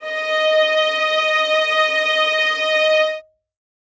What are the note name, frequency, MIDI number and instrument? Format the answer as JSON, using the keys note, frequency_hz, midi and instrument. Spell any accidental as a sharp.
{"note": "D#5", "frequency_hz": 622.3, "midi": 75, "instrument": "acoustic string instrument"}